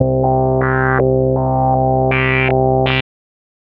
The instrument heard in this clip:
synthesizer bass